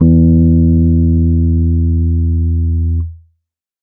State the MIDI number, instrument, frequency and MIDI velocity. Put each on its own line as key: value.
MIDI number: 40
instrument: electronic keyboard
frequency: 82.41 Hz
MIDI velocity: 75